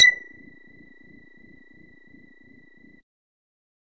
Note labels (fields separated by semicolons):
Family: bass; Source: synthesizer; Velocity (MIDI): 75; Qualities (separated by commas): percussive